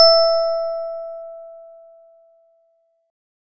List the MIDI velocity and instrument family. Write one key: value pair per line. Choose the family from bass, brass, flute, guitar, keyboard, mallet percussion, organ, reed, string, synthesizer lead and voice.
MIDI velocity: 75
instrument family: organ